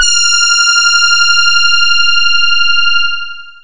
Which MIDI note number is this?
89